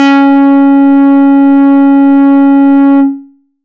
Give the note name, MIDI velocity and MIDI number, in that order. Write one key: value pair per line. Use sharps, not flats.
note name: C#4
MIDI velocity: 127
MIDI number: 61